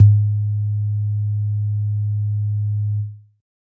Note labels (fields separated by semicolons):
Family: keyboard; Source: electronic; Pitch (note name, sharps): G#2; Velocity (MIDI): 100; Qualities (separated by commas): dark